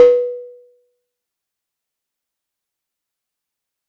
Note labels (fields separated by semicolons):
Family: mallet percussion; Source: acoustic; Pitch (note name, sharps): B4; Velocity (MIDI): 100; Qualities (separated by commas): fast decay, percussive